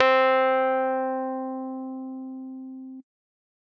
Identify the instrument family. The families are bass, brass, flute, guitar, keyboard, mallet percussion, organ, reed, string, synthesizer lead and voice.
keyboard